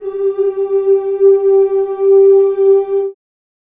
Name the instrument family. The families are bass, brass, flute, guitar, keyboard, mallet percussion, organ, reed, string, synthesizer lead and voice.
voice